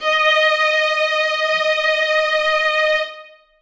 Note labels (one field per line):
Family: string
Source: acoustic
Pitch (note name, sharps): D#5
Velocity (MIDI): 100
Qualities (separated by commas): reverb